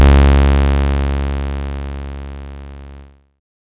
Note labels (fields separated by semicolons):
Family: bass; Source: synthesizer; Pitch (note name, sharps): C#2; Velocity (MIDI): 25; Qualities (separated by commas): bright, distorted